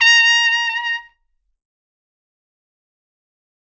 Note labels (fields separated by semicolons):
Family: brass; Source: acoustic; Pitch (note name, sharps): A#5; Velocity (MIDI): 25; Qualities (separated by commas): bright, fast decay